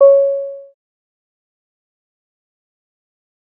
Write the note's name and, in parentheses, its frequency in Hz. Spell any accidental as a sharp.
C#5 (554.4 Hz)